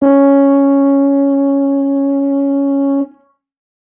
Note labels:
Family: brass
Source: acoustic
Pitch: C#4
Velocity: 100

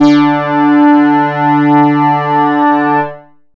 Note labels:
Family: bass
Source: synthesizer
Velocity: 100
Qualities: bright, distorted

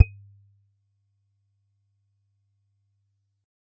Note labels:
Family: guitar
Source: acoustic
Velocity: 50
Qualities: percussive

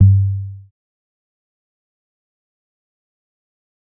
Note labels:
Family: bass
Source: synthesizer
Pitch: G2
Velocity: 127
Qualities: dark, fast decay, percussive

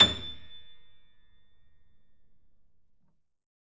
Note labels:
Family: keyboard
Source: acoustic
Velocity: 100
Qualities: reverb

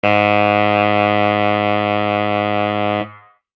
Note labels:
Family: reed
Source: acoustic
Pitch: G#2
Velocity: 127

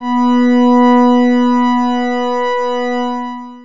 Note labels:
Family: organ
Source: electronic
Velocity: 75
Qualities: distorted, long release

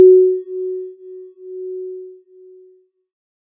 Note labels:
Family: keyboard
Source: synthesizer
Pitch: F#4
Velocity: 127

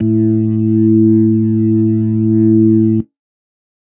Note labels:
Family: organ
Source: electronic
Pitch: A2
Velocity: 25

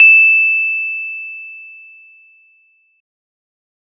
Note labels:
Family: organ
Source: electronic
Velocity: 100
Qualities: bright

